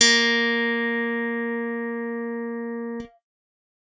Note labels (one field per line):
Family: guitar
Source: electronic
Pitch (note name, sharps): A#3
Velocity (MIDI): 127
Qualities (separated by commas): bright, reverb